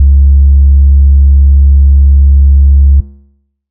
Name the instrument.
synthesizer bass